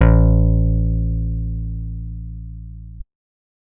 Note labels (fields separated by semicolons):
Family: guitar; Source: acoustic; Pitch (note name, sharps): A1; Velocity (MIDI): 50